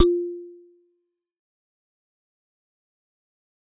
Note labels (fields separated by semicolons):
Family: mallet percussion; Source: acoustic; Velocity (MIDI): 50; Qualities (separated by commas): fast decay, percussive